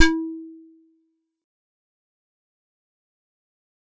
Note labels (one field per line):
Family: keyboard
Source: acoustic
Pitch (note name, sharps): E4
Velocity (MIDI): 50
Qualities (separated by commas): fast decay, percussive